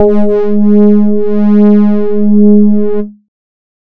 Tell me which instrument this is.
synthesizer bass